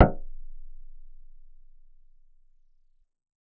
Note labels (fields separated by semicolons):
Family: bass; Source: synthesizer; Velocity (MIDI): 100; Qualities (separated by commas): reverb